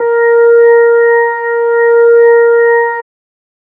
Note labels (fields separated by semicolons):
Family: organ; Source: electronic; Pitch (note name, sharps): A#4; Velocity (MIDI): 50